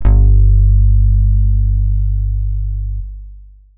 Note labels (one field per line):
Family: guitar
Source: electronic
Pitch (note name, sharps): G1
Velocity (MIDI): 75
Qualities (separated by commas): distorted, long release